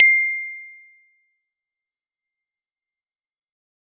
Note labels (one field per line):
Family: keyboard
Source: electronic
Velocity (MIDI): 127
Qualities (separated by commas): fast decay, percussive